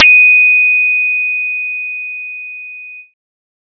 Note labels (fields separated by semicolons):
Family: bass; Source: synthesizer; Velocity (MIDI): 25; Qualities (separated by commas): bright